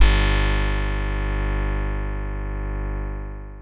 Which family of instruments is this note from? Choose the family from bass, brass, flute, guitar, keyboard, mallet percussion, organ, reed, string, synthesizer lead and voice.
guitar